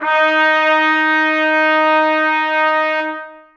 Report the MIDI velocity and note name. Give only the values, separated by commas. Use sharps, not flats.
100, D#4